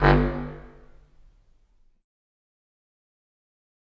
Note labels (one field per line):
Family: reed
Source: acoustic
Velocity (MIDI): 50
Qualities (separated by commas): fast decay, reverb